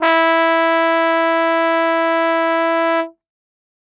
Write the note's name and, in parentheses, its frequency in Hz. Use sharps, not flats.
E4 (329.6 Hz)